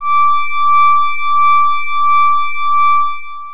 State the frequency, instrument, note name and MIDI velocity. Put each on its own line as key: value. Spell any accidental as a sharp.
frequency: 1175 Hz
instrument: electronic organ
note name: D6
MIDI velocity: 127